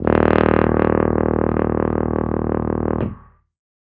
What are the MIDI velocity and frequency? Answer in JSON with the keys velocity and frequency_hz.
{"velocity": 127, "frequency_hz": 38.89}